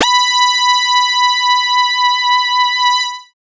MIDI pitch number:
83